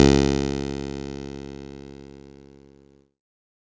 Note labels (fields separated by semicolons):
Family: keyboard; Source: electronic; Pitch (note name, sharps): C#2; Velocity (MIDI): 50; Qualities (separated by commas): bright, distorted